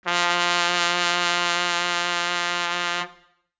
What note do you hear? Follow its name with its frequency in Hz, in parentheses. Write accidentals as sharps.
F3 (174.6 Hz)